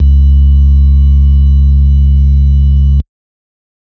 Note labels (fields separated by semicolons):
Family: organ; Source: electronic; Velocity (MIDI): 50